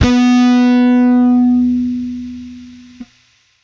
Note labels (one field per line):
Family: bass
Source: electronic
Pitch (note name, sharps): B3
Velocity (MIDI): 127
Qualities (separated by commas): bright, distorted